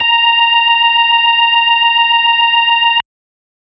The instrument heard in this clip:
electronic organ